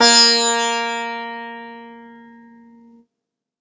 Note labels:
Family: guitar; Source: acoustic; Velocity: 75; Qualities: bright

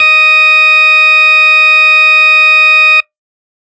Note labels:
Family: organ; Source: electronic; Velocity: 127; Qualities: distorted

